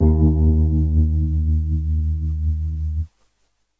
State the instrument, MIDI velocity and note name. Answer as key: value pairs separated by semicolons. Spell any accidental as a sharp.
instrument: electronic keyboard; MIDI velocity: 50; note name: D#2